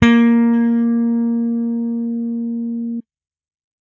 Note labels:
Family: bass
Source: electronic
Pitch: A#3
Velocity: 127

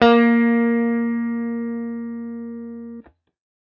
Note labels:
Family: guitar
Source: electronic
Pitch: A#3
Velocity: 127

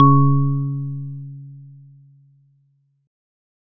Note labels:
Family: organ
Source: electronic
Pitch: C#3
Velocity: 50

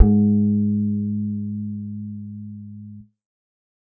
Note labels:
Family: bass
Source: synthesizer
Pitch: G#2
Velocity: 50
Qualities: dark, reverb

